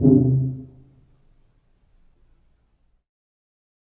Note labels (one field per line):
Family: brass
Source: acoustic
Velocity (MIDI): 50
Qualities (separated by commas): dark, reverb